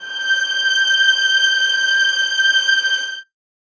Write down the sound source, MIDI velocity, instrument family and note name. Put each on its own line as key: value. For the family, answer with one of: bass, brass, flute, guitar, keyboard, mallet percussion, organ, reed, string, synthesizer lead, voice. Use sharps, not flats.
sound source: acoustic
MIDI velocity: 75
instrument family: string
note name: G6